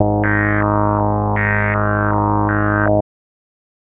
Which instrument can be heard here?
synthesizer bass